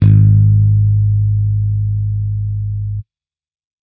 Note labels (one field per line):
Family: bass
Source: electronic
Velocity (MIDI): 100